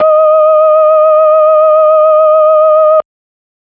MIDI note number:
75